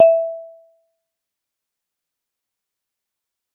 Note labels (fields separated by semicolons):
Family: mallet percussion; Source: acoustic; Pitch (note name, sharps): E5; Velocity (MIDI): 127; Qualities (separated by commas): fast decay, percussive